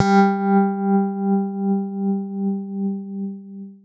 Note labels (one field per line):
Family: guitar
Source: electronic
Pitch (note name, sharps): G3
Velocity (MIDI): 127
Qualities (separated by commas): long release, reverb